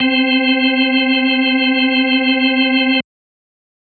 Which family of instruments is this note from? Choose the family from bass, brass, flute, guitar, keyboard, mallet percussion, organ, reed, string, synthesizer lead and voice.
organ